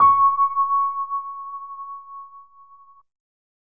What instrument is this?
electronic keyboard